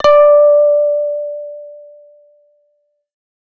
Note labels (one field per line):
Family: bass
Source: synthesizer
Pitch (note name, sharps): D5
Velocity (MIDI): 25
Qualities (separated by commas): distorted